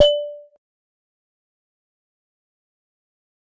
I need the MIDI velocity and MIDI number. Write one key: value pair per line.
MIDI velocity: 25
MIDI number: 74